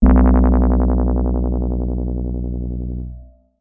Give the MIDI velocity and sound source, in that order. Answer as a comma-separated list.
100, electronic